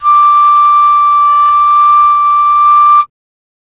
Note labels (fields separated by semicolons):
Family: flute; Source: acoustic; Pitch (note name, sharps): D6; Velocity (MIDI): 75; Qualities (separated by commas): multiphonic